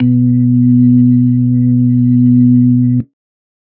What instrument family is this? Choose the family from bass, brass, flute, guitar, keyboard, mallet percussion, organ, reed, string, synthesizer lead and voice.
organ